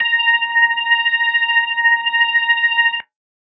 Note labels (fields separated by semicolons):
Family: organ; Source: electronic; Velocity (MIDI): 50; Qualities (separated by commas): distorted